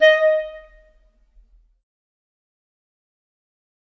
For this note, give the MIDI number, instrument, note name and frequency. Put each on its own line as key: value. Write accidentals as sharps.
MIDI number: 75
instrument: acoustic reed instrument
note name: D#5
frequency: 622.3 Hz